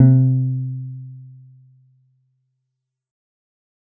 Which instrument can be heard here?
synthesizer guitar